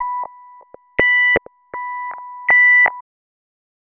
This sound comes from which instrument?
synthesizer bass